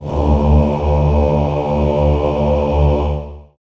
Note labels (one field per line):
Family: voice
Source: acoustic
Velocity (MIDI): 50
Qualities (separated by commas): long release, reverb